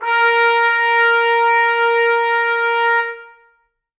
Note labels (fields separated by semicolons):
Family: brass; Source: acoustic; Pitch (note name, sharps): A#4; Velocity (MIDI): 100; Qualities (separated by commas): reverb